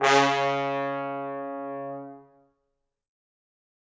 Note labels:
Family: brass; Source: acoustic; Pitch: C#3; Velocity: 100; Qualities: bright, reverb

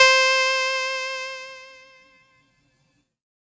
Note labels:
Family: keyboard; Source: synthesizer; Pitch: C5; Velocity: 100; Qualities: bright

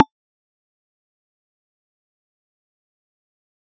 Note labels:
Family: mallet percussion; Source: acoustic; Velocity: 75; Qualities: fast decay, percussive

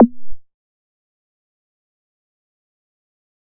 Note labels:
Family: bass; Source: synthesizer; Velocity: 25; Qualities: fast decay, percussive

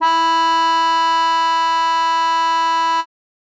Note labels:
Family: reed; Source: acoustic; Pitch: E4; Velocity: 75

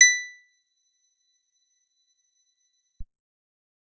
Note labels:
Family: guitar; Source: acoustic; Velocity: 127; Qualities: percussive

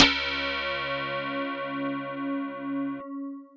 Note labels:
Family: mallet percussion; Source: electronic; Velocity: 127; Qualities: bright, long release

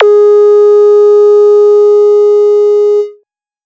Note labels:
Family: bass; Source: synthesizer; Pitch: G#4; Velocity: 127; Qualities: distorted

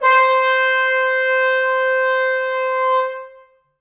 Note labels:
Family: brass; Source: acoustic; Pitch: C5; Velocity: 75; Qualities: reverb

